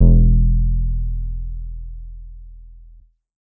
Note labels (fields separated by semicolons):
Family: bass; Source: synthesizer; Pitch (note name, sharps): E1; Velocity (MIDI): 100; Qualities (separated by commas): dark